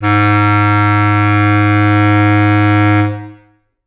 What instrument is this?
acoustic reed instrument